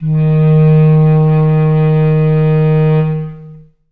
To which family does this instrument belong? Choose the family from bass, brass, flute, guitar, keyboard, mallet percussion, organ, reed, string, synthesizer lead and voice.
reed